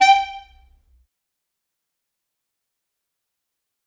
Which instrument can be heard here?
acoustic reed instrument